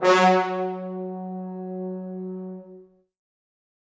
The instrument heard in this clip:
acoustic brass instrument